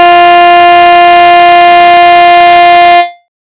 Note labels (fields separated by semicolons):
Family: bass; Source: synthesizer; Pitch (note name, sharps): F4; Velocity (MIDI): 25; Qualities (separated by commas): bright, distorted